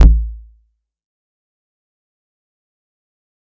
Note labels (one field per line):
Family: mallet percussion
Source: acoustic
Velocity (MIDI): 127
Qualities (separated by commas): fast decay, multiphonic, percussive